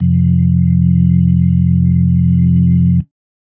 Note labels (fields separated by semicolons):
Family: organ; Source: electronic; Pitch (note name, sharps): F1; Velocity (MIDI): 100; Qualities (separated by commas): dark